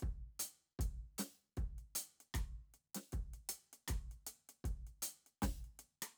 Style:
reggae